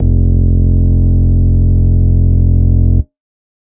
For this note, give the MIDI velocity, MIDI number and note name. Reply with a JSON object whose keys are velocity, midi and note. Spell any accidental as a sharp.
{"velocity": 25, "midi": 29, "note": "F1"}